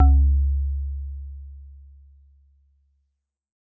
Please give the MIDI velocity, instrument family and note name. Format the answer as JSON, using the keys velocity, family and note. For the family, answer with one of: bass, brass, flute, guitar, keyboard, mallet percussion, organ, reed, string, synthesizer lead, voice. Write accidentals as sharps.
{"velocity": 25, "family": "mallet percussion", "note": "C#2"}